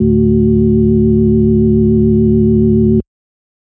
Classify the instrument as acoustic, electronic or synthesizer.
electronic